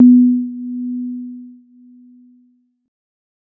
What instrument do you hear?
electronic keyboard